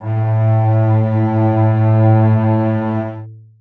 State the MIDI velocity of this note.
75